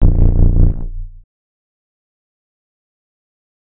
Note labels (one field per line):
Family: bass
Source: synthesizer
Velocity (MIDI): 75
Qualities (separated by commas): distorted, fast decay, multiphonic